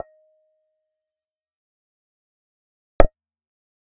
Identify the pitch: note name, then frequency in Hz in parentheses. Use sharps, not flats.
D#5 (622.3 Hz)